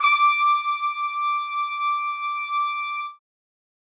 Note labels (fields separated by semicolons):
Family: brass; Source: acoustic; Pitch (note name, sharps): D6; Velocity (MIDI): 75; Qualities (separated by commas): reverb